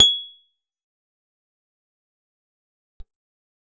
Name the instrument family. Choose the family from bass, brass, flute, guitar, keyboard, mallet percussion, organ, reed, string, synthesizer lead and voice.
guitar